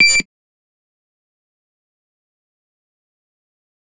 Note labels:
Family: bass; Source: synthesizer; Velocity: 75; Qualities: distorted, fast decay, percussive

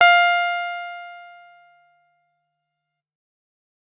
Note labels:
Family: guitar; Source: electronic; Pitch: F5; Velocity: 25

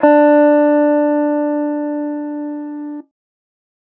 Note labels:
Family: guitar; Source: electronic; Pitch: D4; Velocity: 25; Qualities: distorted

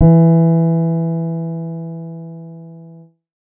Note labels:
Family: keyboard; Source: synthesizer; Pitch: E3; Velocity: 25; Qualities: dark

